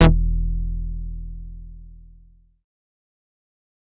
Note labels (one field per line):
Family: bass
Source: synthesizer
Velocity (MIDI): 127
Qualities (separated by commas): distorted, fast decay